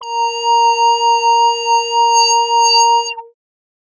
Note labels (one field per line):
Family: bass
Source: synthesizer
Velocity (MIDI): 127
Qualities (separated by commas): bright, distorted, non-linear envelope